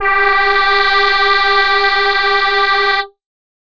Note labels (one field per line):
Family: voice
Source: synthesizer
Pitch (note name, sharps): G4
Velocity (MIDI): 127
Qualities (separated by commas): bright, multiphonic